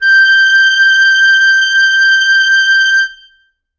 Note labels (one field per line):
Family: reed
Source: acoustic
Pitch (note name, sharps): G6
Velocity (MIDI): 127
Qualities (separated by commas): reverb